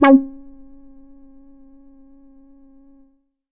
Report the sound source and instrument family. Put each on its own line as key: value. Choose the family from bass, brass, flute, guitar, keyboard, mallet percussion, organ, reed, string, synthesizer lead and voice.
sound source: synthesizer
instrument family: bass